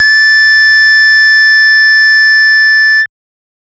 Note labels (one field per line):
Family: bass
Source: synthesizer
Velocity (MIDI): 75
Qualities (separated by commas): bright, distorted, multiphonic